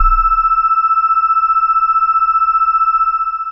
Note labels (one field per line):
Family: bass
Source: synthesizer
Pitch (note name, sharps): E6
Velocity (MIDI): 25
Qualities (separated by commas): long release